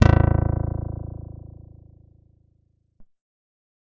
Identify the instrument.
electronic keyboard